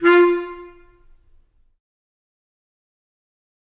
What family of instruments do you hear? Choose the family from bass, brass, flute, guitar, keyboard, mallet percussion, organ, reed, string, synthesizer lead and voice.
reed